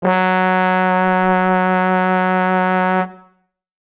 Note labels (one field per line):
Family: brass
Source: acoustic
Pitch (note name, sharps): F#3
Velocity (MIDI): 100